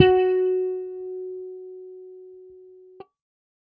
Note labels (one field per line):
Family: bass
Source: electronic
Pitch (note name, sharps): F#4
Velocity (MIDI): 50